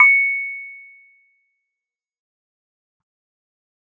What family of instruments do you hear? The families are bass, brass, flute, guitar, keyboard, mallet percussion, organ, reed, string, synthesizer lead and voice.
keyboard